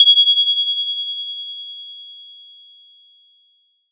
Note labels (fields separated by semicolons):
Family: mallet percussion; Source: acoustic; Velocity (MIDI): 75; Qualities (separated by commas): bright, multiphonic